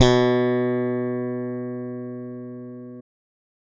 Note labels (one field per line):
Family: bass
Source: electronic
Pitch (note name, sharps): B2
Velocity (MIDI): 50